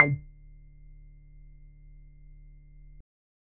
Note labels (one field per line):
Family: bass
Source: synthesizer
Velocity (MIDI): 25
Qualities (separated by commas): distorted, percussive